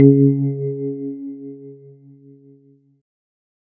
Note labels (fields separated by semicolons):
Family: keyboard; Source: electronic; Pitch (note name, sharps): C#3; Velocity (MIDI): 127